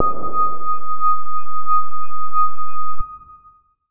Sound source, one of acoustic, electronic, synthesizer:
electronic